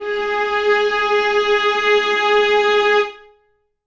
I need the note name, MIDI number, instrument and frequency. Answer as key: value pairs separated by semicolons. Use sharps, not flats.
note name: G#4; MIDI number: 68; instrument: acoustic string instrument; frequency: 415.3 Hz